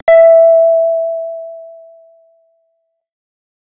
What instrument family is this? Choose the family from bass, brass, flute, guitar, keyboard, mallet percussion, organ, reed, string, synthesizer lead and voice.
bass